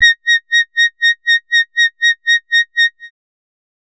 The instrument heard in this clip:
synthesizer bass